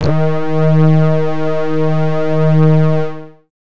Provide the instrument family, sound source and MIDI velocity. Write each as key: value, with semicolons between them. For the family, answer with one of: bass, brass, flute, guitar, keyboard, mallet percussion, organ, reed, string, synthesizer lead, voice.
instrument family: bass; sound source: synthesizer; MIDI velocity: 25